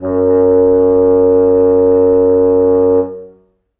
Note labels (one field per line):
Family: reed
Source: acoustic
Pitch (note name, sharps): F#2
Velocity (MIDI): 50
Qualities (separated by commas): reverb